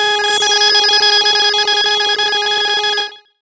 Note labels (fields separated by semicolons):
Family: bass; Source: synthesizer; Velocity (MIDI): 100; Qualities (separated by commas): bright, distorted, non-linear envelope